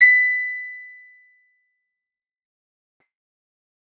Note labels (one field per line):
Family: guitar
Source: acoustic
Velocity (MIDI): 127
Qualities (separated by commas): bright, distorted, fast decay